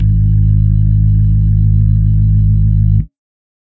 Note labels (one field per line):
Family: organ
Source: electronic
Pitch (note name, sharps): G#1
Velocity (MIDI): 25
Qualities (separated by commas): dark, reverb